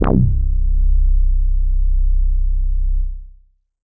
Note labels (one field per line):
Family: bass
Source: synthesizer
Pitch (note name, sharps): C1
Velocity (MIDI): 50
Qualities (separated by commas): distorted, tempo-synced